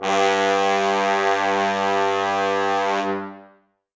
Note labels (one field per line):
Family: brass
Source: acoustic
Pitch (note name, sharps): G2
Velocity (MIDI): 127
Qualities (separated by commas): bright, reverb